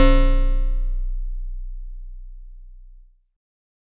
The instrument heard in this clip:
acoustic mallet percussion instrument